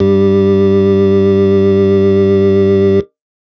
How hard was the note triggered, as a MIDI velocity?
25